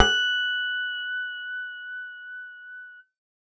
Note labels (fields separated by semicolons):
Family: bass; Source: synthesizer; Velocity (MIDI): 127; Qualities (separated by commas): reverb